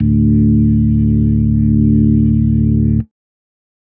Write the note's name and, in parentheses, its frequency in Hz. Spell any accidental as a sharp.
D1 (36.71 Hz)